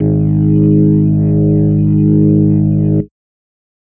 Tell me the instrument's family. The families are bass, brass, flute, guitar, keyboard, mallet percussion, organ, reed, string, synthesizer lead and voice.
organ